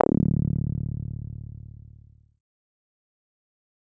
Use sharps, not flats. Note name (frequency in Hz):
D1 (36.71 Hz)